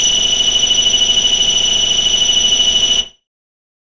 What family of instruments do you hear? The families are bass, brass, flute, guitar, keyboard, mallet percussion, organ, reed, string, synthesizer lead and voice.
bass